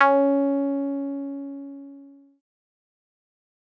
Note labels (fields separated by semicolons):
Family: synthesizer lead; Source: synthesizer; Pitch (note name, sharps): C#4; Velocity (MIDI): 25; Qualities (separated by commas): distorted, fast decay